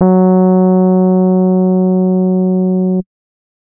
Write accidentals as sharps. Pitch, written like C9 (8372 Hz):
F#3 (185 Hz)